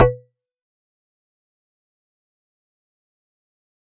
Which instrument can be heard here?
electronic mallet percussion instrument